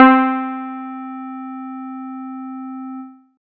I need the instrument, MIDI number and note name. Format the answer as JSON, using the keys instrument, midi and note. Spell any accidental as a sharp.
{"instrument": "synthesizer guitar", "midi": 60, "note": "C4"}